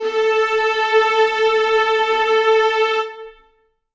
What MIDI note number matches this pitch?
69